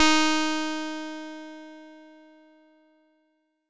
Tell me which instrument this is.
synthesizer bass